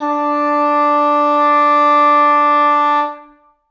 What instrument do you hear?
acoustic reed instrument